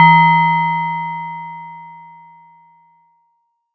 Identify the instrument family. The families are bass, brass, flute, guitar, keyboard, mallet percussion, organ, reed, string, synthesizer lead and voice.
mallet percussion